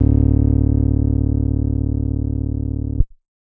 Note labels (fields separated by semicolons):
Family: keyboard; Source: electronic; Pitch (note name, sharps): D1; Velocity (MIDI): 75